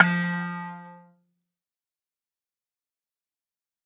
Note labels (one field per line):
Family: mallet percussion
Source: acoustic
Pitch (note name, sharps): F3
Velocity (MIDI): 75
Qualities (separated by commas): fast decay, reverb